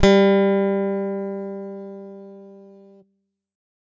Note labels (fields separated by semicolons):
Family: guitar; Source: electronic; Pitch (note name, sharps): G3; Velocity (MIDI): 100